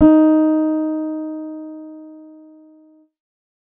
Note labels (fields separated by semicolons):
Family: keyboard; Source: synthesizer; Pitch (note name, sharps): D#4; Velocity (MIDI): 50; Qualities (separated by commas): dark